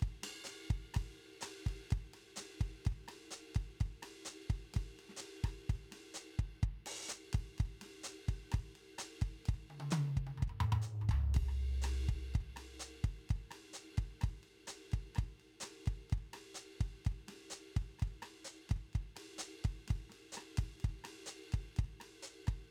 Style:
bossa nova